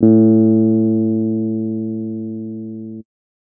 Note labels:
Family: keyboard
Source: electronic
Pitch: A2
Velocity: 25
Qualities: dark

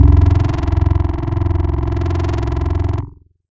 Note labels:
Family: keyboard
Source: electronic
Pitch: F0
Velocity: 127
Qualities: bright, distorted, multiphonic

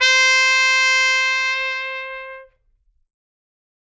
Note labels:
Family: brass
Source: acoustic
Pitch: C5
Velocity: 100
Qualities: bright

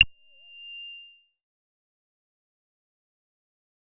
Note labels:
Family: bass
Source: synthesizer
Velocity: 75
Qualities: fast decay

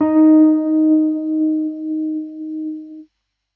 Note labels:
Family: keyboard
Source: electronic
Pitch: D#4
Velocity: 75

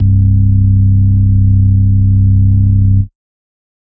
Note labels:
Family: organ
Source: electronic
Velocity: 127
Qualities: dark

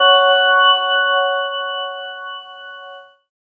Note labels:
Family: keyboard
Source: synthesizer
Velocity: 75

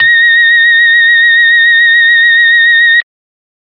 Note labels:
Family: organ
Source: electronic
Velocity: 25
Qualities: bright

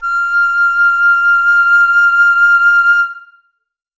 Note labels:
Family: flute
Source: acoustic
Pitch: F6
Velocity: 127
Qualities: reverb

